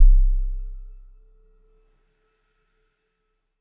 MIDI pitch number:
24